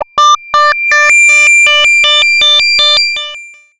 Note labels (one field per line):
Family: bass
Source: synthesizer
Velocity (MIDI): 75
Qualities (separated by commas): distorted, long release, multiphonic, tempo-synced